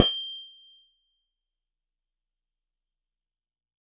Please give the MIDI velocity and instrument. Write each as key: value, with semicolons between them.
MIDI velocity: 25; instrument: electronic keyboard